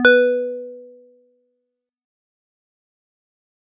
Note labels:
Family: mallet percussion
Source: acoustic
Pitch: B4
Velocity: 50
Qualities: dark, fast decay, multiphonic

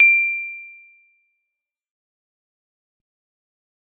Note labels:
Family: guitar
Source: electronic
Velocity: 127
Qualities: fast decay, percussive

